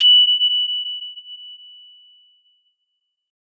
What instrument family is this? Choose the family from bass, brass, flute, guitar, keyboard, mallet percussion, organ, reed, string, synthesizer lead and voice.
mallet percussion